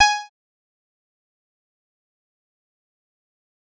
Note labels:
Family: bass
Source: synthesizer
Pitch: G#5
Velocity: 25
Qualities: bright, distorted, fast decay, percussive

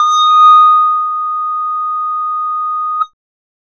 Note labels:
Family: bass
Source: synthesizer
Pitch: D#6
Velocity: 100

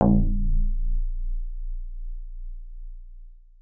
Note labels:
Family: guitar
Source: electronic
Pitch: A#0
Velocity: 100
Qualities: reverb

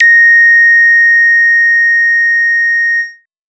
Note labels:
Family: bass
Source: synthesizer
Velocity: 50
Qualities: bright, distorted

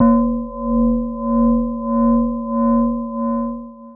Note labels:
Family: mallet percussion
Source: synthesizer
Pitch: A#3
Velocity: 127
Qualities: long release, multiphonic

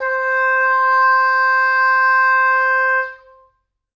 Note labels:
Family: reed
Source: acoustic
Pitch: C5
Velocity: 25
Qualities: reverb

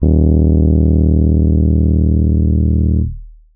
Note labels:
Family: keyboard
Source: electronic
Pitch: D#1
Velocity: 100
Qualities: dark

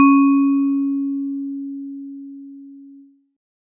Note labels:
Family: mallet percussion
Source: acoustic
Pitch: C#4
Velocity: 127

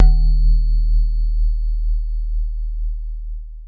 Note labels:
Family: mallet percussion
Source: acoustic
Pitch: D#1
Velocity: 127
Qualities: long release

